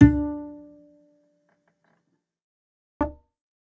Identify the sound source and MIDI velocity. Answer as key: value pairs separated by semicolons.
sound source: acoustic; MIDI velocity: 25